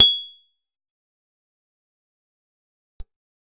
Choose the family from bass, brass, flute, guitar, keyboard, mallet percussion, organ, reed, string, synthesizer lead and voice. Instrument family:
guitar